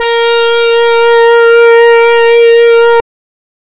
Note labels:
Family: reed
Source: synthesizer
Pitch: A#4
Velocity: 75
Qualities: distorted, non-linear envelope

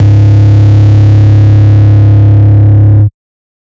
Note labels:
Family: bass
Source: synthesizer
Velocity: 50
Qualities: bright, distorted, multiphonic

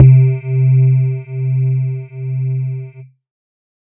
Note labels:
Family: synthesizer lead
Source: synthesizer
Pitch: C3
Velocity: 100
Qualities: distorted

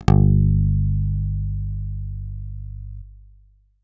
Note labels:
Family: guitar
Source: electronic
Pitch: G1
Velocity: 127

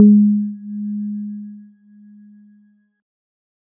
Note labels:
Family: keyboard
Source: electronic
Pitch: G#3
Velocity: 25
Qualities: dark

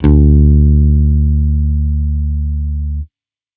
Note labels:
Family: bass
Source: electronic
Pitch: D2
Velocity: 127

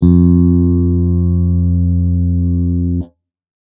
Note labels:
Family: bass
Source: electronic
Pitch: F2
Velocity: 75

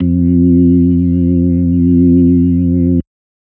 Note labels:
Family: organ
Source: electronic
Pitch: F2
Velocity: 75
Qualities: dark

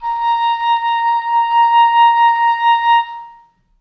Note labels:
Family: reed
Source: acoustic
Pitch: A#5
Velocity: 50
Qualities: reverb

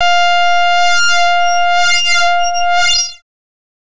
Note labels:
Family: bass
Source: synthesizer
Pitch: F5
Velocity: 100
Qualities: bright, distorted, non-linear envelope

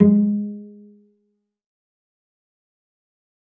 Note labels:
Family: string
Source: acoustic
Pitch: G#3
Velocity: 75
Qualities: dark, fast decay, reverb

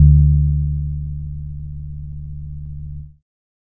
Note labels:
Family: keyboard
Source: electronic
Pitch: D2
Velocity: 127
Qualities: dark

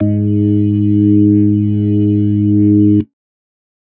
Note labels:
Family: organ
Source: electronic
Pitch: G#2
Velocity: 75

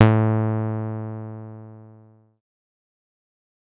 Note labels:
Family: bass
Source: synthesizer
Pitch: A2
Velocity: 25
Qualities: distorted, fast decay

